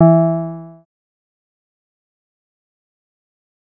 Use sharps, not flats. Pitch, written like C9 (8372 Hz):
E3 (164.8 Hz)